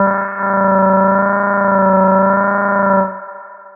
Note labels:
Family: bass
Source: synthesizer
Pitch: G3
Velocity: 50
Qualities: long release, reverb

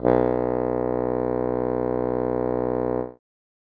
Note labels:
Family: reed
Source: acoustic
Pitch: B1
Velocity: 75

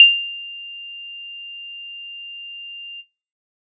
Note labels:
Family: bass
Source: synthesizer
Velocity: 50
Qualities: bright

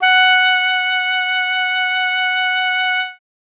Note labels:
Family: reed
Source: acoustic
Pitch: F#5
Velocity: 100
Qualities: bright

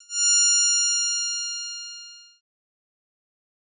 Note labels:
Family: bass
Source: synthesizer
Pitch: F6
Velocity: 75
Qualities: fast decay

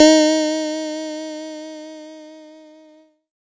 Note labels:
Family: keyboard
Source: electronic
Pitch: D#4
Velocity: 50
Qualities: bright

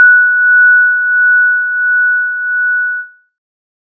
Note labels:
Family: synthesizer lead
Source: synthesizer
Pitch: F#6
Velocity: 25

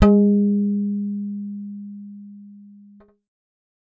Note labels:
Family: bass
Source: synthesizer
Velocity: 127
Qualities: dark

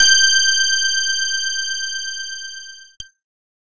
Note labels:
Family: keyboard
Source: electronic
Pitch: G6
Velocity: 127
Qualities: bright, distorted

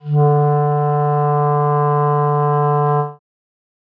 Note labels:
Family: reed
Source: acoustic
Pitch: D3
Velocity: 25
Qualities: dark

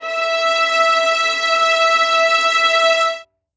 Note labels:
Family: string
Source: acoustic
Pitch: E5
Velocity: 100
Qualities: reverb

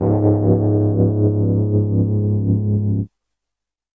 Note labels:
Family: keyboard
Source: electronic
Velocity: 100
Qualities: distorted

